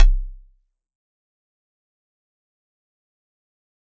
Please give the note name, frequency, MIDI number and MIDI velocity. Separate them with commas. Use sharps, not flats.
C1, 32.7 Hz, 24, 127